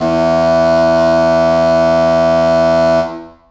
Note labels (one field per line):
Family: reed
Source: acoustic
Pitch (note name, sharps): E2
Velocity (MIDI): 127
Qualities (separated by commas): distorted, reverb